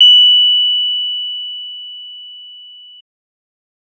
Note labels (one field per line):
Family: bass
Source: synthesizer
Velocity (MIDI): 75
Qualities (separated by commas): bright